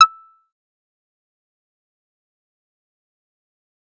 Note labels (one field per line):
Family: bass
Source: synthesizer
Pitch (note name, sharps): E6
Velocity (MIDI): 127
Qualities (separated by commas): fast decay, percussive